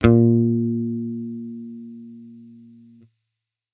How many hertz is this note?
116.5 Hz